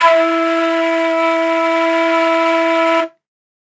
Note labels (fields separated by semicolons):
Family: flute; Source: acoustic; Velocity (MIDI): 127